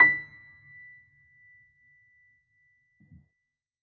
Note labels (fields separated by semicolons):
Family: keyboard; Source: acoustic; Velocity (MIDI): 25; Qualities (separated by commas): percussive